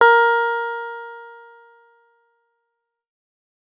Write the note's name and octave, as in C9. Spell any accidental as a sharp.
A#4